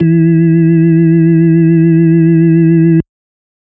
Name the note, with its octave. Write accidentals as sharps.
E3